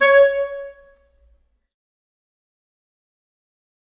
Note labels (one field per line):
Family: reed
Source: acoustic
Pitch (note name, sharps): C#5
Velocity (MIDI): 100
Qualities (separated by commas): fast decay, reverb